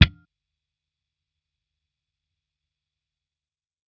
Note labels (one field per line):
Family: bass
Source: electronic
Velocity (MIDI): 127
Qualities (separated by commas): fast decay, percussive